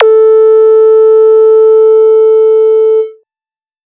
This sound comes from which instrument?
synthesizer bass